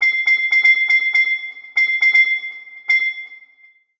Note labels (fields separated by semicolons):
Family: mallet percussion; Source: synthesizer; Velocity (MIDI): 127; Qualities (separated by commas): long release, multiphonic, tempo-synced